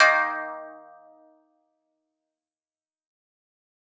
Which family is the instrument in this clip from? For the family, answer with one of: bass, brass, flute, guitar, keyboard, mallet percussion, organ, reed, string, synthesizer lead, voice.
guitar